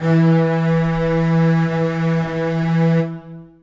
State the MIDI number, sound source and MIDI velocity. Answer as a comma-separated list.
52, acoustic, 127